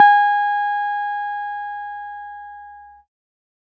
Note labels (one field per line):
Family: keyboard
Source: electronic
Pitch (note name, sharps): G#5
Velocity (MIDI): 75